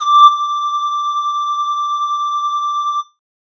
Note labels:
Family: flute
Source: synthesizer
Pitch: D6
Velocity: 25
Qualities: distorted

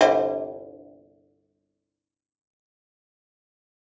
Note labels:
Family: guitar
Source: acoustic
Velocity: 127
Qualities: fast decay

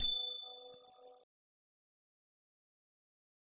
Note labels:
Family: guitar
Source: electronic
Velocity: 127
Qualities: bright, fast decay, percussive, reverb

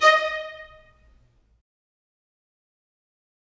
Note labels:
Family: string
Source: acoustic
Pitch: D#5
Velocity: 25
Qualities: fast decay, percussive, reverb

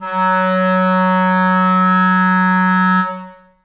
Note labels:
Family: reed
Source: acoustic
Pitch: F#3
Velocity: 127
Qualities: reverb

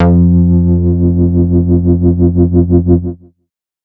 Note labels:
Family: bass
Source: synthesizer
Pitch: F2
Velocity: 127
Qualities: distorted

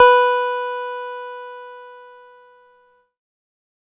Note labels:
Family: keyboard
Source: electronic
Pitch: B4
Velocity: 127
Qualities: distorted

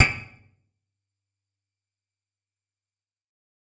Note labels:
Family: guitar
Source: electronic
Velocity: 75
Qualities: percussive, reverb

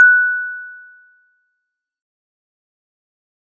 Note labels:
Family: mallet percussion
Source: acoustic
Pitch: F#6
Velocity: 100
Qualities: fast decay

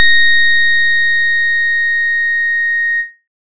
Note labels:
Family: keyboard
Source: electronic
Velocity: 127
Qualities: bright

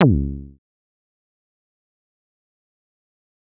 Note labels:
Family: bass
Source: synthesizer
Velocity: 75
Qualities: fast decay, percussive

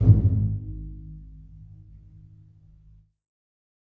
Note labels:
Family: string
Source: acoustic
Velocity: 100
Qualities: dark, reverb

